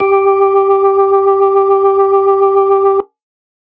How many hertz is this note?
392 Hz